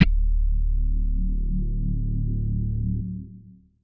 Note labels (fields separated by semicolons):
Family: guitar; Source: electronic; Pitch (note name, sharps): D1; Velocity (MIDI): 50; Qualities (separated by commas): distorted, long release